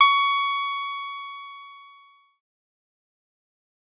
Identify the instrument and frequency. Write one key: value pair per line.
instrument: synthesizer bass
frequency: 1109 Hz